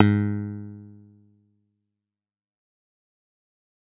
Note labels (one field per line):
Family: bass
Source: synthesizer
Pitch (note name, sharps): G#2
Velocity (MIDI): 75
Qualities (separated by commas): fast decay